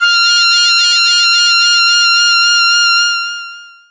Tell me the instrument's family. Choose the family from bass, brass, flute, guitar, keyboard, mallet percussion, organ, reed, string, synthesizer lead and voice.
voice